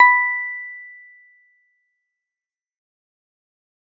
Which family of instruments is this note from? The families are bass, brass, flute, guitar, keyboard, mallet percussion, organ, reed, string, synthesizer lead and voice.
guitar